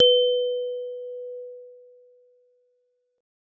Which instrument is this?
acoustic mallet percussion instrument